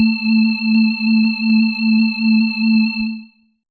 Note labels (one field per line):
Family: mallet percussion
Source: electronic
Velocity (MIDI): 127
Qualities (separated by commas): bright, distorted, multiphonic